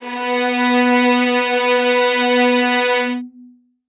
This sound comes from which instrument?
acoustic string instrument